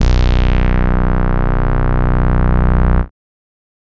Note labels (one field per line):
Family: bass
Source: synthesizer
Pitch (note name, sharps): B0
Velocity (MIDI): 127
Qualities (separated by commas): bright, distorted